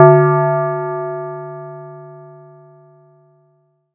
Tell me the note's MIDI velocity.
127